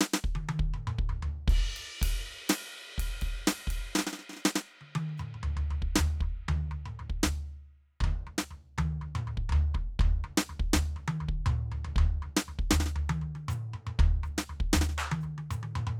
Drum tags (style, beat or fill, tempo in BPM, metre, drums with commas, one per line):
rock
beat
120 BPM
4/4
ride, hi-hat pedal, percussion, snare, high tom, mid tom, floor tom, kick